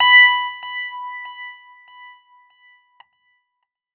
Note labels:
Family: keyboard; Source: electronic; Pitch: B5; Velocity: 127

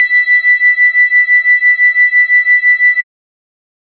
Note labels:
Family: bass; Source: synthesizer; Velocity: 50

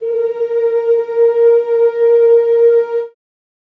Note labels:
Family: voice; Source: acoustic; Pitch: A#4; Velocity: 25; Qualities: dark, reverb

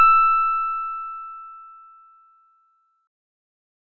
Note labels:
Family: organ; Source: electronic; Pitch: E6; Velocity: 127

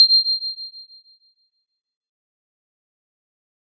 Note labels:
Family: guitar; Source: synthesizer; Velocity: 100; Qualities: bright, fast decay

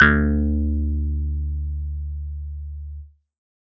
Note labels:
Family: keyboard; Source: electronic; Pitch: D2; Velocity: 25; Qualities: distorted

